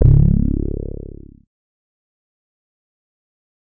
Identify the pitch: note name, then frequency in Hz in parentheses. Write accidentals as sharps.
C#1 (34.65 Hz)